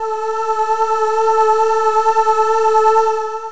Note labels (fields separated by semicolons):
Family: voice; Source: synthesizer; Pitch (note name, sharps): A4; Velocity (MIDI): 25; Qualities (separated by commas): distorted, long release